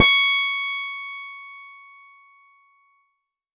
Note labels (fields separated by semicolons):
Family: keyboard; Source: electronic; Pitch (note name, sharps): C#6; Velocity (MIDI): 25